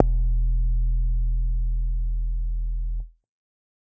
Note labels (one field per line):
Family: bass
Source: synthesizer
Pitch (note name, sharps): E1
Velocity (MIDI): 100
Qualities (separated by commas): dark, distorted